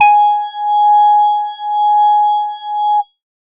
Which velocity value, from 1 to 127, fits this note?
100